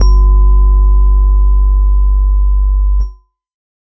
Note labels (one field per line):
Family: keyboard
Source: electronic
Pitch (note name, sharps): G1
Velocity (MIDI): 75